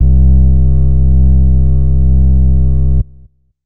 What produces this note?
acoustic flute